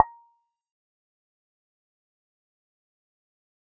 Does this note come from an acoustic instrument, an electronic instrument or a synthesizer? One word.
synthesizer